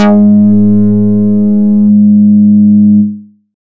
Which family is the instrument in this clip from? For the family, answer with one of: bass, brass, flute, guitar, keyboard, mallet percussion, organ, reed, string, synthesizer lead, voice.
bass